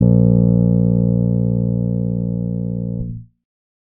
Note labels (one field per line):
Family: guitar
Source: electronic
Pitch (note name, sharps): A#1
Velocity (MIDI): 25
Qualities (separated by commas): reverb